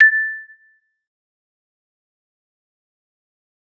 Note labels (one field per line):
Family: mallet percussion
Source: acoustic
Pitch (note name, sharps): A6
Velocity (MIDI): 75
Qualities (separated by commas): fast decay, percussive